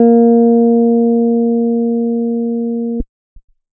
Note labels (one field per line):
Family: keyboard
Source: electronic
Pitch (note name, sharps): A#3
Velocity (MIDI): 50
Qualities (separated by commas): dark